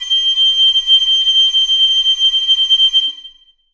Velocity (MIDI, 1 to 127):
25